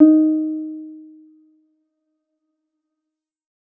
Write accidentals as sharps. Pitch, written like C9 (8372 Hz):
D#4 (311.1 Hz)